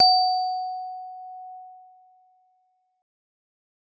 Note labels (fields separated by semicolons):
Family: mallet percussion; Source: acoustic; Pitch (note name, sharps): F#5; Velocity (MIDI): 75